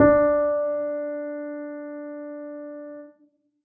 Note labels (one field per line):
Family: keyboard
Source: acoustic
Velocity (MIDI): 50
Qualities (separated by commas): dark, reverb